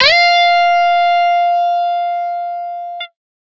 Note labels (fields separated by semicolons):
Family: guitar; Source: electronic; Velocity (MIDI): 127; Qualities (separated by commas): bright, distorted